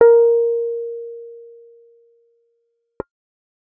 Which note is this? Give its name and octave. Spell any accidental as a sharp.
A#4